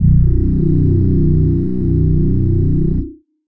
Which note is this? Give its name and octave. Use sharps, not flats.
B0